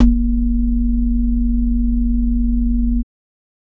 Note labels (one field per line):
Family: organ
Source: electronic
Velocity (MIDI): 127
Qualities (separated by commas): multiphonic